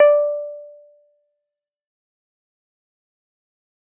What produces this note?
electronic keyboard